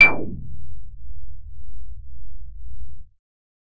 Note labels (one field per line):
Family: bass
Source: synthesizer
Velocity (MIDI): 75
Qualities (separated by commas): distorted